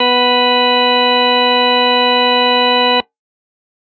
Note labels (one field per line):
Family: organ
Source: electronic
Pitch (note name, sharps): B3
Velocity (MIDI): 25